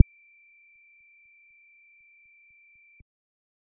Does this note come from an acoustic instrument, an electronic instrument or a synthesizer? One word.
synthesizer